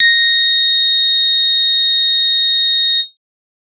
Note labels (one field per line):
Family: bass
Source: synthesizer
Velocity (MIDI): 50